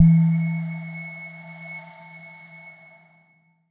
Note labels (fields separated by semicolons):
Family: mallet percussion; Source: electronic; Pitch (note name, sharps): E3; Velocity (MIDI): 75; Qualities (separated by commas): non-linear envelope